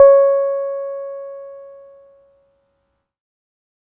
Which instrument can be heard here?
electronic keyboard